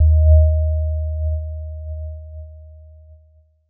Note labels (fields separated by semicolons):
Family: keyboard; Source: electronic; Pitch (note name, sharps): D#2; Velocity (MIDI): 100; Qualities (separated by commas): dark